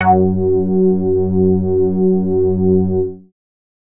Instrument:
synthesizer bass